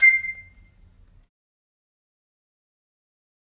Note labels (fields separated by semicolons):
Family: flute; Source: acoustic; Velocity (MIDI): 75; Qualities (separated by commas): fast decay, percussive, reverb